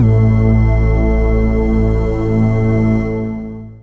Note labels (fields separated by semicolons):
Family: synthesizer lead; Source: synthesizer; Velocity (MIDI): 25; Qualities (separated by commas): long release